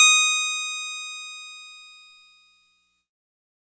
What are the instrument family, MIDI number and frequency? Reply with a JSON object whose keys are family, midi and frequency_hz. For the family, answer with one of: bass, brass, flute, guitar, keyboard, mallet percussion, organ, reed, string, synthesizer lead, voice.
{"family": "keyboard", "midi": 87, "frequency_hz": 1245}